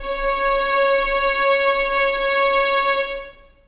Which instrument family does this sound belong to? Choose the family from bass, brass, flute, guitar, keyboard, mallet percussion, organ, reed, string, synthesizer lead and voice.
string